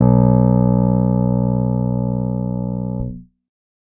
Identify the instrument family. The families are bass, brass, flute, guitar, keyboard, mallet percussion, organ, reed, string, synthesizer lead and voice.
guitar